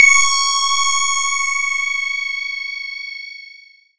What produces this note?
electronic mallet percussion instrument